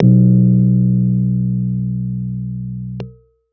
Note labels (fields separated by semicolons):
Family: keyboard; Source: electronic; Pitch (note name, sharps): B1; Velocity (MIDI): 25; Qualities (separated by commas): dark